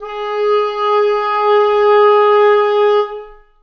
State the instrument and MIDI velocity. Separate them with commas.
acoustic reed instrument, 75